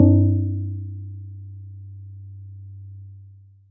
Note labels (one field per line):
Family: mallet percussion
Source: acoustic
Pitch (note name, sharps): G2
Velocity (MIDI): 25